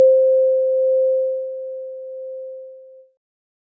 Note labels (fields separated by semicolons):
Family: keyboard; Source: electronic; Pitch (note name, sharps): C5; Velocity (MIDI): 127; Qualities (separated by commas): multiphonic